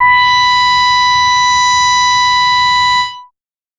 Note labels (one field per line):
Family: bass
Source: synthesizer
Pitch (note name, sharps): B5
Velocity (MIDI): 100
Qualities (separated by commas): bright, distorted